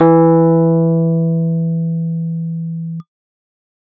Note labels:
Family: keyboard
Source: electronic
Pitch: E3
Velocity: 75

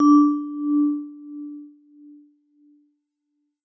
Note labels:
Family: mallet percussion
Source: acoustic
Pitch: D4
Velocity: 75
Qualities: non-linear envelope

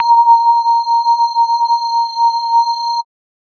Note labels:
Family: mallet percussion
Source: electronic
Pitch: A#5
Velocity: 25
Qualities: multiphonic, non-linear envelope

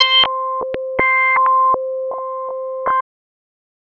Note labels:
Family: bass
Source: synthesizer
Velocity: 25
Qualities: tempo-synced

